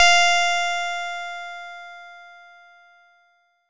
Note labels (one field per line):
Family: bass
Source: synthesizer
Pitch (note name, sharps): F5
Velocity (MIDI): 25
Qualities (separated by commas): bright, distorted